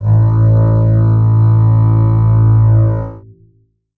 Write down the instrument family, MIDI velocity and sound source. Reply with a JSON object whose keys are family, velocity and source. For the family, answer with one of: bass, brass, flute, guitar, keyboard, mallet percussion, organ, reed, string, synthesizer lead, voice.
{"family": "string", "velocity": 25, "source": "acoustic"}